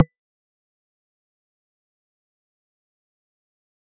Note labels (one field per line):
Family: mallet percussion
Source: acoustic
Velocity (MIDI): 50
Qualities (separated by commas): fast decay, percussive